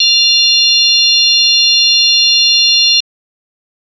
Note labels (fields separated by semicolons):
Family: organ; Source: electronic; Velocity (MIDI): 50; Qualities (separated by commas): bright